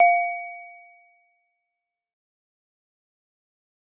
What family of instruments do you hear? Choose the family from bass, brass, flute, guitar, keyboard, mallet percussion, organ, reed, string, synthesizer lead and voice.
mallet percussion